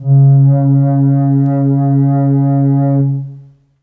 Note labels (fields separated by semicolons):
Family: flute; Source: acoustic; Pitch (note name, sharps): C#3; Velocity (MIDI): 50; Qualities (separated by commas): long release, reverb